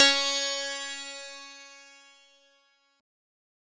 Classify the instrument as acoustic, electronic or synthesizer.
synthesizer